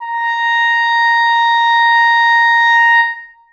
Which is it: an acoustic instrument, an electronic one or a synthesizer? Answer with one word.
acoustic